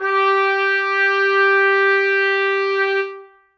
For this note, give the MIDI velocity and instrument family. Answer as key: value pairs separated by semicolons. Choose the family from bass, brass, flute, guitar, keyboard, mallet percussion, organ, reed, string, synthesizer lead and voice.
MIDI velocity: 100; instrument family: brass